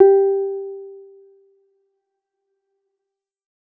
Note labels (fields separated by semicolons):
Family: keyboard; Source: electronic; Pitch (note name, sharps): G4; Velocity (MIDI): 50; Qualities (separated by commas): dark